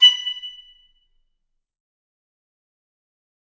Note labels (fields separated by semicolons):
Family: reed; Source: acoustic; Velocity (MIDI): 50; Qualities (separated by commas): bright, fast decay, percussive, reverb